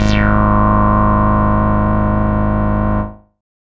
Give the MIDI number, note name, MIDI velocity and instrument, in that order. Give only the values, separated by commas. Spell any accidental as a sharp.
20, G#0, 127, synthesizer bass